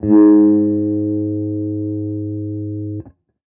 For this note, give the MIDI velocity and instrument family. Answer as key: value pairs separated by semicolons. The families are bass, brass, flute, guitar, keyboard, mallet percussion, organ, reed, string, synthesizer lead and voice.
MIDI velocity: 75; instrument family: guitar